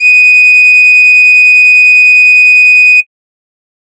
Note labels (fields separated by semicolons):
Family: flute; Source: synthesizer; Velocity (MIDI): 100; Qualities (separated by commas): bright